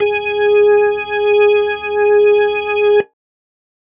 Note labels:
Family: organ; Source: electronic; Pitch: G#4; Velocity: 25

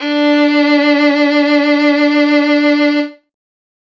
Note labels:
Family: string; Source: acoustic; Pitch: D4; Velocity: 75; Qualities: bright

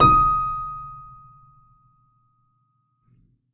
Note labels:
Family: keyboard; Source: acoustic; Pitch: D#6; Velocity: 100; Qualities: reverb

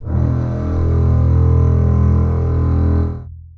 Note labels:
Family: string; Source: acoustic; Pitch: E1; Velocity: 100; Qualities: long release, reverb

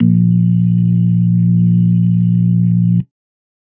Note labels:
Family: organ; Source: electronic; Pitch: A#1; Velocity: 75; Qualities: dark

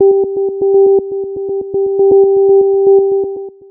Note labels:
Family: synthesizer lead; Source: synthesizer; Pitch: G4; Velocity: 50; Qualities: dark, long release, tempo-synced

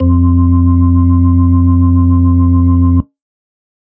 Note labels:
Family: organ; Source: electronic; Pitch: F2; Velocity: 50; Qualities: dark

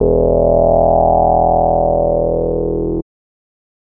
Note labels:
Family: bass; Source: synthesizer; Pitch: E1; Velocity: 127; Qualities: distorted

